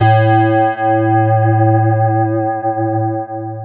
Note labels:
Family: guitar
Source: electronic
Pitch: A2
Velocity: 100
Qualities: long release, multiphonic, non-linear envelope

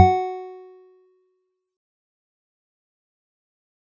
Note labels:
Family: mallet percussion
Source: acoustic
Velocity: 100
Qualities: fast decay, percussive

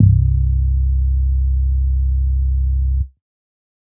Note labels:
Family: bass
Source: synthesizer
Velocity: 50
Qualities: dark

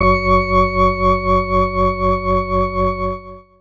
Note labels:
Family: organ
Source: electronic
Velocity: 100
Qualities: distorted

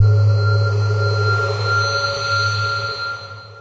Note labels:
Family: mallet percussion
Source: electronic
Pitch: G#2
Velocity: 25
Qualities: bright, long release, non-linear envelope

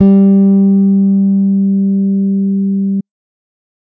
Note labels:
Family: bass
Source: electronic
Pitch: G3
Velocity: 75

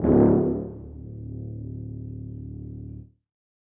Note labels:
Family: brass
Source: acoustic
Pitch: D1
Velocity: 50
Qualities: bright, reverb

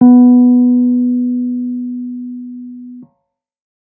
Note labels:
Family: keyboard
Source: electronic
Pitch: B3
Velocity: 50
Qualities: dark

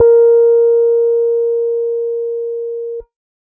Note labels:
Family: keyboard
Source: electronic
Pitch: A#4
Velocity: 75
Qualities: dark

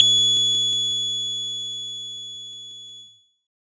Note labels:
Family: bass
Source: synthesizer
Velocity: 50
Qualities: bright, distorted

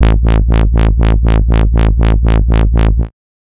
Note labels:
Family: bass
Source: synthesizer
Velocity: 25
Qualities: bright, distorted, tempo-synced

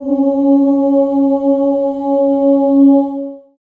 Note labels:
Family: voice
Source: acoustic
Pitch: C#4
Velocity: 75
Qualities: long release, reverb

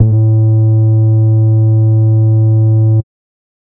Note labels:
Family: bass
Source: synthesizer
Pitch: A2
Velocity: 50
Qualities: dark, distorted, tempo-synced

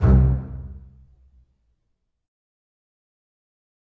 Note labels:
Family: string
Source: acoustic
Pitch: C2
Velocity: 100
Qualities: fast decay, reverb

